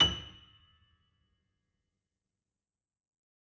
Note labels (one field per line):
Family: keyboard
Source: acoustic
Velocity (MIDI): 100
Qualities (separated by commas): fast decay, percussive